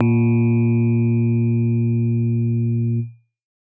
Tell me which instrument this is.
acoustic keyboard